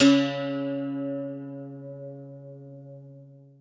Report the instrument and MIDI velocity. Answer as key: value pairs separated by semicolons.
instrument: acoustic guitar; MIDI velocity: 127